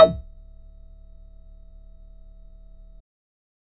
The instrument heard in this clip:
synthesizer bass